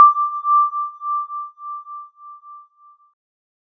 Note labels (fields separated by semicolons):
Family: keyboard; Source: synthesizer; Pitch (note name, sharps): D6; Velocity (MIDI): 50